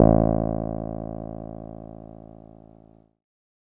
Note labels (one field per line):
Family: keyboard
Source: electronic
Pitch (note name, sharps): A1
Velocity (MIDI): 50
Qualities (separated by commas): dark